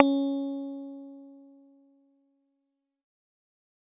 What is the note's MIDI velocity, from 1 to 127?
25